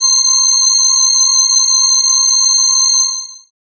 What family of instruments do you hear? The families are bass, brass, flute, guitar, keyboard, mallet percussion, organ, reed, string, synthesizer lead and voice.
keyboard